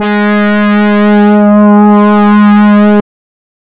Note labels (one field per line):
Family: reed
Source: synthesizer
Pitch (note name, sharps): G#3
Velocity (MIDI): 75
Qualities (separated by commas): distorted, non-linear envelope